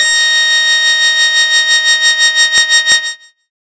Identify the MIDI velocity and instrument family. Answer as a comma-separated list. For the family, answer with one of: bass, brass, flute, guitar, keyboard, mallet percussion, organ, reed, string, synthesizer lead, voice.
127, bass